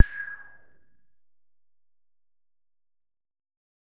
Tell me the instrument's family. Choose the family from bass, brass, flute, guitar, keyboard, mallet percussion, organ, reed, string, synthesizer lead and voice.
bass